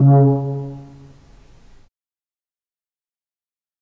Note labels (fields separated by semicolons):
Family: flute; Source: acoustic; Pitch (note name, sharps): C#3; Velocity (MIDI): 25; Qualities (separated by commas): fast decay, reverb